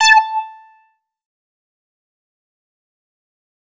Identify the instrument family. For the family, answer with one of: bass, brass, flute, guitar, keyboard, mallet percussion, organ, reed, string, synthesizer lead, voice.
bass